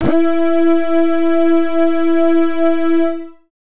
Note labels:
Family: bass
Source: synthesizer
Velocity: 25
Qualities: distorted

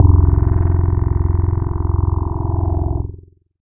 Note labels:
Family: keyboard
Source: electronic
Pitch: F0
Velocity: 50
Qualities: distorted, multiphonic

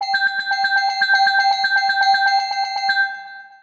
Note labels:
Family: mallet percussion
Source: synthesizer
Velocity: 25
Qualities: long release, multiphonic, tempo-synced

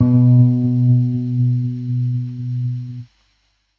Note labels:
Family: keyboard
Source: electronic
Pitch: B2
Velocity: 50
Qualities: dark

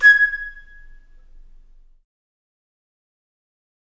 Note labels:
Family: flute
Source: acoustic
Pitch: G#6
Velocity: 25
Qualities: fast decay, percussive, reverb

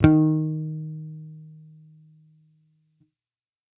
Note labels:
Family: bass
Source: electronic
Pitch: D#3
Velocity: 100

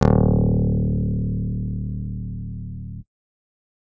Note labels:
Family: keyboard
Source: electronic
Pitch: D1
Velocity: 127

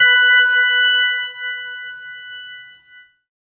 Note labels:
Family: keyboard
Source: synthesizer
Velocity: 100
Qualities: bright

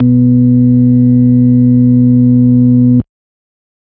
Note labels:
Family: organ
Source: electronic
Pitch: B2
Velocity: 25

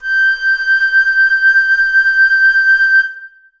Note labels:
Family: flute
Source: acoustic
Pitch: G6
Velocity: 127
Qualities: reverb

